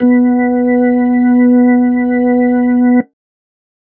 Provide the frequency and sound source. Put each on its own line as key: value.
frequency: 246.9 Hz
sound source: electronic